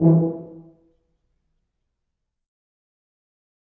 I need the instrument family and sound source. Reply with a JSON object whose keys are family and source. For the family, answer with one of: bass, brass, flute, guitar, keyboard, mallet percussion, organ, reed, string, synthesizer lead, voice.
{"family": "brass", "source": "acoustic"}